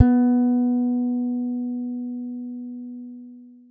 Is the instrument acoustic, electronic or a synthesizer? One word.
acoustic